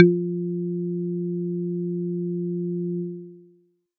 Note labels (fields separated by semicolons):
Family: mallet percussion; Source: acoustic; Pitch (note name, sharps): F3; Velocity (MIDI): 100